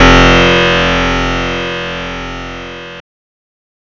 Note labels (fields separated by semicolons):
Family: guitar; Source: synthesizer; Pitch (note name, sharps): F1; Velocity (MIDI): 75; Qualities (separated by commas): bright, distorted